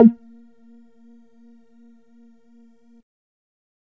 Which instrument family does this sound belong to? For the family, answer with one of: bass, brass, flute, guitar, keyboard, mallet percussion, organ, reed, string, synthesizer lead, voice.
bass